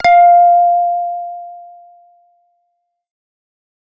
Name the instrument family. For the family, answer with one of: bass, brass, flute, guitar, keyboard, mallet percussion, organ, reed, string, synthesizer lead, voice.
bass